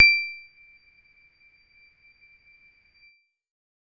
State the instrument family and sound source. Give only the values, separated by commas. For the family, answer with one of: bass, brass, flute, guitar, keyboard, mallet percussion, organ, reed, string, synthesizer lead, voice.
keyboard, electronic